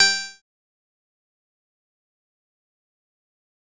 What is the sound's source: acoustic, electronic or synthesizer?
synthesizer